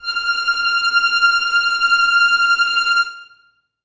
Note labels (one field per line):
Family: string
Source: acoustic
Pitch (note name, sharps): F6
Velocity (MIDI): 100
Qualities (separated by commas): bright, non-linear envelope, reverb